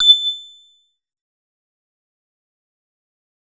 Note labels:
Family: bass; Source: synthesizer; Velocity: 25; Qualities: distorted, fast decay, percussive

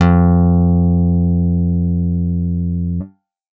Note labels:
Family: guitar; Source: electronic; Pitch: F2; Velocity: 75

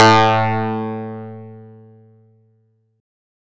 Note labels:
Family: guitar; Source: acoustic; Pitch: A2; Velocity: 127; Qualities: bright, distorted

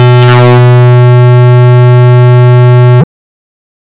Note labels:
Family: bass; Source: synthesizer; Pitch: B2; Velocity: 127; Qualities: bright, distorted, non-linear envelope

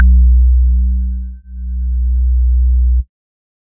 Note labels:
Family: organ; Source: electronic; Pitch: B1; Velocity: 100; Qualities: dark

